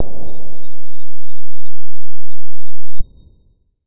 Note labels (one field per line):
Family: guitar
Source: electronic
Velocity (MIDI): 100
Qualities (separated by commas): dark, distorted